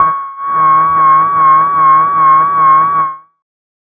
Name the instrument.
synthesizer bass